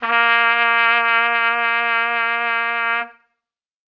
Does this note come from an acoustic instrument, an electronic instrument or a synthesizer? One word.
acoustic